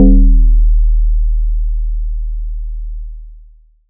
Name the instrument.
electronic mallet percussion instrument